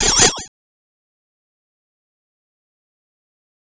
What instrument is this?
synthesizer bass